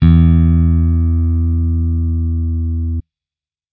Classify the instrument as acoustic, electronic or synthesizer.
electronic